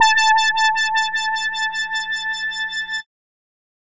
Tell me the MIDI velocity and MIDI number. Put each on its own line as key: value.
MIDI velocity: 127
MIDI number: 81